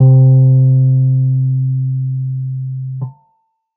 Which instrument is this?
electronic keyboard